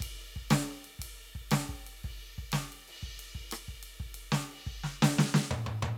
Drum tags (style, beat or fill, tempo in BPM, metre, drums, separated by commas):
rock, beat, 120 BPM, 4/4, ride, snare, cross-stick, high tom, kick